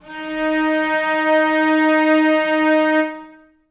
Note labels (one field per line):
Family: string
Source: acoustic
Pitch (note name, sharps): D#4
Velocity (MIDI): 25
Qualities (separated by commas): reverb